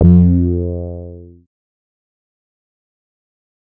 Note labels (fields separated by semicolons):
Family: bass; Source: synthesizer; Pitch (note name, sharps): F2; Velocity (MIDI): 50; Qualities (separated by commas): distorted, fast decay